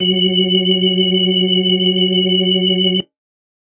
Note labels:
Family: organ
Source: electronic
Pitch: F#3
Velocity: 50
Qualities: reverb

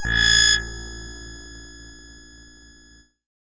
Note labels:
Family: keyboard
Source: synthesizer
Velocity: 75

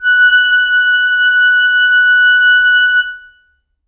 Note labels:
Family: reed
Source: acoustic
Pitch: F#6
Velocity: 25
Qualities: reverb

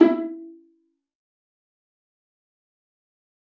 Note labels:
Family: string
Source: acoustic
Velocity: 50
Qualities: fast decay, percussive, reverb

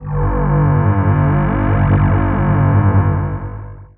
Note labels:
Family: voice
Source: synthesizer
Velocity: 75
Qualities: distorted, long release

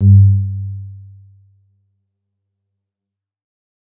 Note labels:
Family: keyboard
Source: electronic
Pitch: G2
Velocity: 25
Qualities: dark

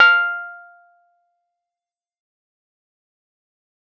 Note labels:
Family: keyboard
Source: electronic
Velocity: 100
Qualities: fast decay, percussive

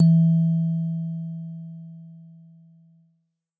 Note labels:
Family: mallet percussion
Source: acoustic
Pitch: E3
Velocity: 127

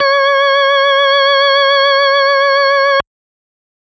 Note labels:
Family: organ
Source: electronic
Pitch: C#5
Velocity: 25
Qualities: distorted

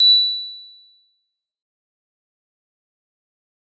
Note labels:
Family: mallet percussion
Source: acoustic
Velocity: 127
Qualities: bright, fast decay, percussive

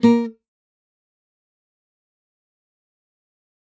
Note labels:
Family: guitar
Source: acoustic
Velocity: 25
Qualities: fast decay, percussive, reverb

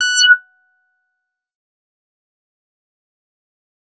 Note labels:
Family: bass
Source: synthesizer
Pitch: F#6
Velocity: 127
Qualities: bright, distorted, fast decay, percussive

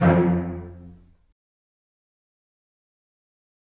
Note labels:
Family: string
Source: acoustic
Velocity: 75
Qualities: fast decay, reverb

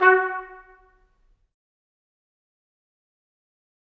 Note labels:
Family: brass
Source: acoustic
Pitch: F#4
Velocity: 50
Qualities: fast decay, percussive, reverb

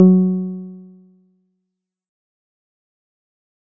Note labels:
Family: guitar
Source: synthesizer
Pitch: F#3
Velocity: 100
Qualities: dark, fast decay

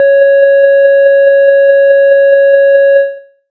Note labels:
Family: bass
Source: synthesizer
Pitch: C#5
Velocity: 50

